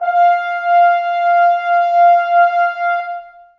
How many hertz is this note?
698.5 Hz